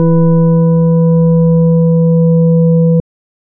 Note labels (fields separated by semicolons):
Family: organ; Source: electronic; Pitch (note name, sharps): E3; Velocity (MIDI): 25; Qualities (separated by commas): dark